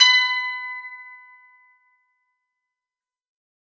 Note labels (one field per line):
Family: guitar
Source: acoustic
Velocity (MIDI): 127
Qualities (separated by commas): bright, fast decay